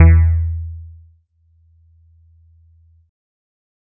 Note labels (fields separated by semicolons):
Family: keyboard; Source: electronic; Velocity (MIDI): 75